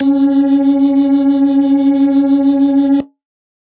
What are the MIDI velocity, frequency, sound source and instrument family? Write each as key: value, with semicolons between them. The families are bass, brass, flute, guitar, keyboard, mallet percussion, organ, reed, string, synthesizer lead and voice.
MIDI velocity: 100; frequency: 277.2 Hz; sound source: electronic; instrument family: organ